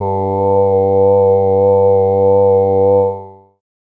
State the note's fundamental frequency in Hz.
98 Hz